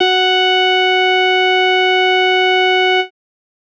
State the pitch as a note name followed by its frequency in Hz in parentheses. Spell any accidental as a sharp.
F#4 (370 Hz)